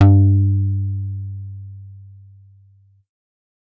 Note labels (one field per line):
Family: bass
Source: synthesizer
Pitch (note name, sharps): G2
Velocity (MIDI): 50